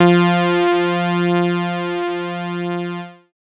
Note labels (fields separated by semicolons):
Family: bass; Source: synthesizer; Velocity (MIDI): 100; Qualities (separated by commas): bright, distorted